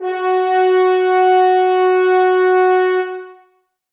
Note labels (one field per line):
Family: brass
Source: acoustic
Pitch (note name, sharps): F#4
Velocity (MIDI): 127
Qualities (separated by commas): reverb